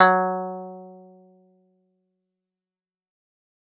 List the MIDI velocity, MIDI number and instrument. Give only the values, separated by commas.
50, 54, acoustic guitar